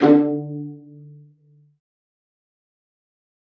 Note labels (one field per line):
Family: string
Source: acoustic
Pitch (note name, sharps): D3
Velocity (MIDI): 50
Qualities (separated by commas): dark, fast decay, reverb